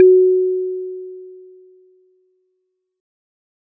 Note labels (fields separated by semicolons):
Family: mallet percussion; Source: acoustic; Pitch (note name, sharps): F#4; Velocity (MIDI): 50